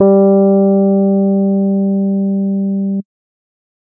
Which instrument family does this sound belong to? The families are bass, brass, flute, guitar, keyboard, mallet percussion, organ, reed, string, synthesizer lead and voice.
keyboard